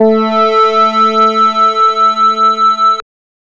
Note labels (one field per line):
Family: bass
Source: synthesizer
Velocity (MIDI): 127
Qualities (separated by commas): distorted, multiphonic